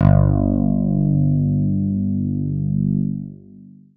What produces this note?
electronic guitar